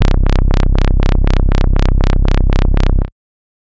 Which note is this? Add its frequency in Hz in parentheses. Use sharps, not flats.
C1 (32.7 Hz)